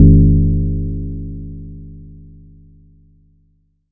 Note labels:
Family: mallet percussion; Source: acoustic; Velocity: 100; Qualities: multiphonic

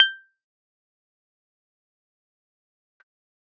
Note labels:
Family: keyboard; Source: electronic; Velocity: 50; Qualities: fast decay, percussive

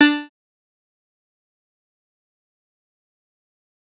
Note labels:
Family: bass; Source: synthesizer; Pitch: D4; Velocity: 50; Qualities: bright, distorted, fast decay, percussive

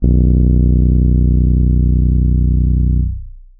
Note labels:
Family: keyboard; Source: electronic; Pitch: B0; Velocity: 100; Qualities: long release

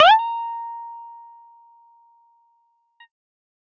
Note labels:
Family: guitar; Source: electronic; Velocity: 127; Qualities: distorted

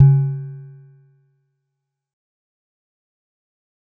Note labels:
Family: mallet percussion; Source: acoustic; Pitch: C#3; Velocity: 50; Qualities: dark, fast decay, percussive

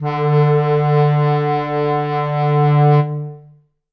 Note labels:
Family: reed; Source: acoustic; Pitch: D3; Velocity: 100; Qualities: long release, reverb

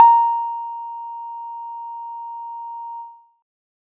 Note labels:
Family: guitar; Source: synthesizer; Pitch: A#5; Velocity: 50

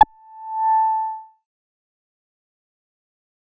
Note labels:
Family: bass; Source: synthesizer; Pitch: A5; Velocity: 25; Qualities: fast decay

